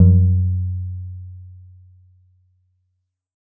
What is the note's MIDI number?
42